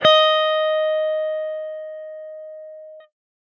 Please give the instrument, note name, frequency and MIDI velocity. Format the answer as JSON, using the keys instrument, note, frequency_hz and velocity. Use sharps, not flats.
{"instrument": "electronic guitar", "note": "D#5", "frequency_hz": 622.3, "velocity": 50}